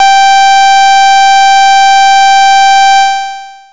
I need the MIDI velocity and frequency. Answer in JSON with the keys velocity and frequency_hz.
{"velocity": 127, "frequency_hz": 784}